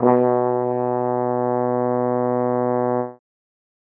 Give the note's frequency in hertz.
123.5 Hz